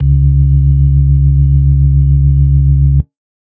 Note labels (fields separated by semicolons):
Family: organ; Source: electronic; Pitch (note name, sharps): C#2; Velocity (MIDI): 75; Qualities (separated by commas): dark